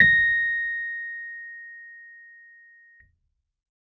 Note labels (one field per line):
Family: keyboard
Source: electronic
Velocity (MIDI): 127